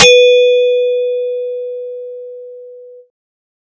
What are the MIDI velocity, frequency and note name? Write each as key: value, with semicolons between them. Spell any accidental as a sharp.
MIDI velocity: 100; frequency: 493.9 Hz; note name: B4